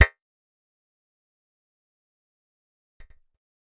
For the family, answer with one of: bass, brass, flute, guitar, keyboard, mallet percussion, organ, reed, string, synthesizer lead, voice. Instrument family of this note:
bass